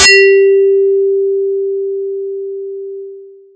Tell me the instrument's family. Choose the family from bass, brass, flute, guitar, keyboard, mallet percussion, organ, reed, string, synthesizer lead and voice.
mallet percussion